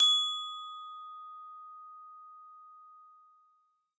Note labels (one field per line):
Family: mallet percussion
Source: acoustic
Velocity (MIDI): 50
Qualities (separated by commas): percussive, reverb